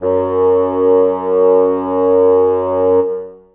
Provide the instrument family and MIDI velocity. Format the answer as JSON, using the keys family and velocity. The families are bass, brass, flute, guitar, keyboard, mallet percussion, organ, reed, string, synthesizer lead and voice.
{"family": "reed", "velocity": 127}